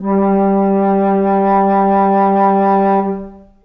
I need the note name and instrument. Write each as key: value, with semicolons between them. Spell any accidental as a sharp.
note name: G3; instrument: acoustic flute